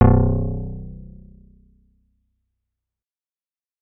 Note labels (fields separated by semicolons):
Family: bass; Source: synthesizer; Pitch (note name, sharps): B0; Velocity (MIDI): 100; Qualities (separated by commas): fast decay